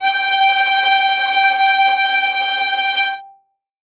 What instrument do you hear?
acoustic string instrument